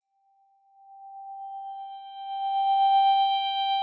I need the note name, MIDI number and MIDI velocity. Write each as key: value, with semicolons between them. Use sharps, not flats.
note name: G5; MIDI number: 79; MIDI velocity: 25